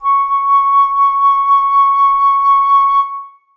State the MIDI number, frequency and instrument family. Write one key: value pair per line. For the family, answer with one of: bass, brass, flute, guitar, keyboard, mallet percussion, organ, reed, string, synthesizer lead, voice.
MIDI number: 85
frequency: 1109 Hz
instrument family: flute